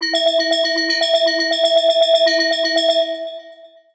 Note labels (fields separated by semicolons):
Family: mallet percussion; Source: synthesizer; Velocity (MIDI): 50; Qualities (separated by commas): long release, multiphonic, tempo-synced